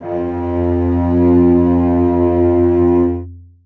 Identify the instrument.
acoustic string instrument